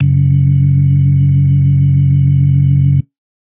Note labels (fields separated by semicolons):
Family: organ; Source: electronic; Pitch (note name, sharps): F#1; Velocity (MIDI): 25